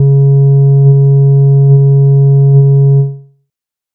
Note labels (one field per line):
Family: bass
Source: synthesizer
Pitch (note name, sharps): C#3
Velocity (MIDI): 50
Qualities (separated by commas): dark